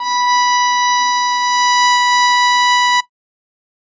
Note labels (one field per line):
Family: string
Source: acoustic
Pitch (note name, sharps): B5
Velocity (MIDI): 50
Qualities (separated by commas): bright